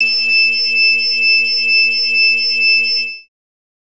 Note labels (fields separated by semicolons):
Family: bass; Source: synthesizer; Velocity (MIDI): 100; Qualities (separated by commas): bright, distorted